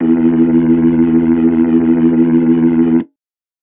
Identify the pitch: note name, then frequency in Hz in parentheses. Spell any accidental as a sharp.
E2 (82.41 Hz)